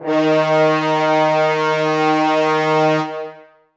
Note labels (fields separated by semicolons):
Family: brass; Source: acoustic; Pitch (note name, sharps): D#3; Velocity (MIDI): 127; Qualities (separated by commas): long release, reverb